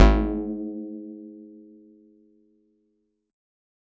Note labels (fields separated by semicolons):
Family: guitar; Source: electronic; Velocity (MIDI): 75